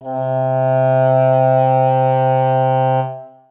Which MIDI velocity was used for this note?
75